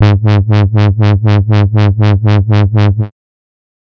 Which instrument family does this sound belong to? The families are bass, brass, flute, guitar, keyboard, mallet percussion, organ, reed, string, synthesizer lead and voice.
bass